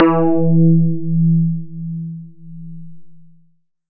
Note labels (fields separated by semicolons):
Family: synthesizer lead; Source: synthesizer; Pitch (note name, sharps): E3; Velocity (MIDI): 50